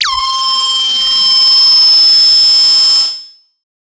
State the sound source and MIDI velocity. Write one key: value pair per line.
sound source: synthesizer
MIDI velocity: 25